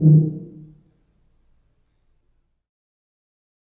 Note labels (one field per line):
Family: brass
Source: acoustic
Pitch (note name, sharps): D#3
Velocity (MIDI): 50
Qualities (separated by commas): dark, fast decay, percussive, reverb